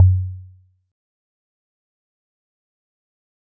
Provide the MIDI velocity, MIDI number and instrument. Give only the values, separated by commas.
25, 42, acoustic mallet percussion instrument